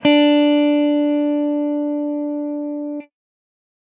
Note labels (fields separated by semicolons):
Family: guitar; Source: electronic; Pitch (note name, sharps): D4; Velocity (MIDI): 50; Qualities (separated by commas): distorted